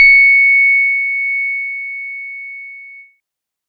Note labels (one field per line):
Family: keyboard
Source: electronic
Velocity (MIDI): 25